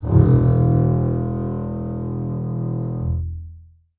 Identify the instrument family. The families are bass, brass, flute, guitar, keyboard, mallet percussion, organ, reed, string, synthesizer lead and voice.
string